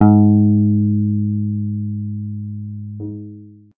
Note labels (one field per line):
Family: guitar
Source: electronic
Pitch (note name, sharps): G#2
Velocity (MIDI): 50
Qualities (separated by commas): long release